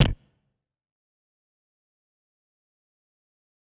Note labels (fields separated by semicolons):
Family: guitar; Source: electronic; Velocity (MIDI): 127; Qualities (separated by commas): bright, distorted, fast decay, percussive